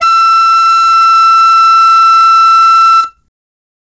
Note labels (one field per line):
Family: flute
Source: acoustic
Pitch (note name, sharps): E6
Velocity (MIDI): 75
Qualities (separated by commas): bright